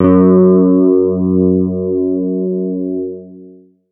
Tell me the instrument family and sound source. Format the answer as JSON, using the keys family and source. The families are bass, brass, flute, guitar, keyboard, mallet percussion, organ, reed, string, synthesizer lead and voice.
{"family": "guitar", "source": "electronic"}